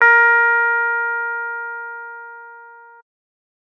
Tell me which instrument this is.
electronic keyboard